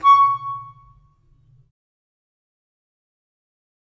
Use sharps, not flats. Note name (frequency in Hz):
C#6 (1109 Hz)